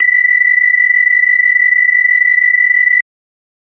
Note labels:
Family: organ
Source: electronic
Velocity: 100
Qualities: bright

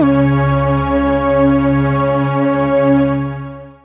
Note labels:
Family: synthesizer lead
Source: synthesizer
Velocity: 75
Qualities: long release

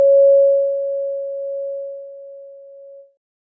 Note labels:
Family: keyboard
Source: electronic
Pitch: C#5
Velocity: 100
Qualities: multiphonic

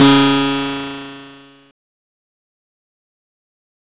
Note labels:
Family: guitar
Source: electronic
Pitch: C#3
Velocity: 50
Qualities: bright, distorted, fast decay

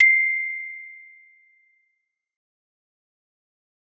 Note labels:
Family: mallet percussion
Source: acoustic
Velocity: 50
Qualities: fast decay

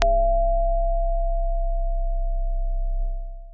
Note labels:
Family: keyboard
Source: acoustic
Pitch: C1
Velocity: 25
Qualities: long release

